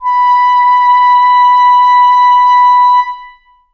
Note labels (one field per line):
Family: reed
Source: acoustic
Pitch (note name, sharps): B5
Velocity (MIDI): 100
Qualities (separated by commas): long release, reverb